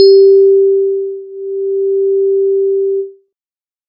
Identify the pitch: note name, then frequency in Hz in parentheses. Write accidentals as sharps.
G4 (392 Hz)